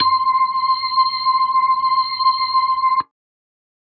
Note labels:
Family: organ; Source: electronic; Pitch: C6; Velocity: 75

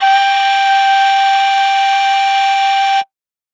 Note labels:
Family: flute; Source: acoustic; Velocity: 100

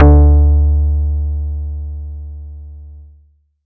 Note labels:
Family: guitar; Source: acoustic; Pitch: D2; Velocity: 25; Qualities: dark

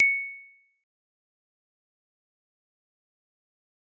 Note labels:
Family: mallet percussion; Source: acoustic; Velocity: 25; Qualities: fast decay, percussive

